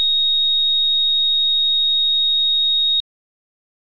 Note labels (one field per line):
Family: organ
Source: electronic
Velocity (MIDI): 25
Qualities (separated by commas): bright